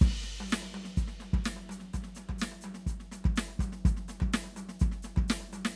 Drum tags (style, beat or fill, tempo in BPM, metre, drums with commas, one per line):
prog rock
beat
125 BPM
4/4
crash, hi-hat pedal, snare, high tom, kick